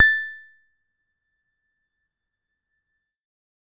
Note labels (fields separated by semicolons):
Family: keyboard; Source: electronic; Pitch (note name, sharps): A6; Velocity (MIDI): 50; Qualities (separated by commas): percussive, reverb